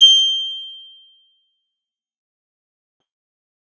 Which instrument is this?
acoustic guitar